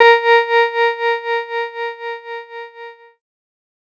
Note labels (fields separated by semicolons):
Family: keyboard; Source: electronic; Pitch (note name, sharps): A#4; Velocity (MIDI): 50